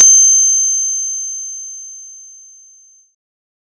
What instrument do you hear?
synthesizer bass